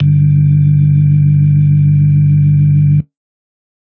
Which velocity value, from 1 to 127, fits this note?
75